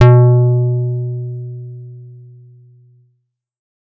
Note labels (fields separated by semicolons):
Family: guitar; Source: electronic; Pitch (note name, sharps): B2; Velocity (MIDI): 127